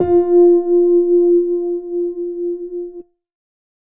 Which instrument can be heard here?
electronic keyboard